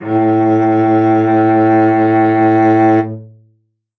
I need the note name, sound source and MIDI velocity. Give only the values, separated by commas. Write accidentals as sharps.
A2, acoustic, 100